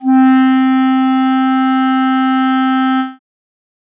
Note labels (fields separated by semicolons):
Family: reed; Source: acoustic; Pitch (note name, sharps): C4; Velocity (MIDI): 127; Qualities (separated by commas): dark